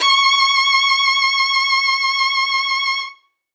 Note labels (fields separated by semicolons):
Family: string; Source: acoustic; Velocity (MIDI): 127; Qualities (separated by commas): bright